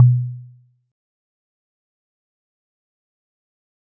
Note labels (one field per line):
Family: mallet percussion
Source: acoustic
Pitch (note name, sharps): B2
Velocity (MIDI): 25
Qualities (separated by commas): fast decay, percussive